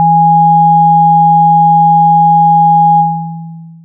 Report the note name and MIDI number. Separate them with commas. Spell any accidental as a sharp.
E3, 52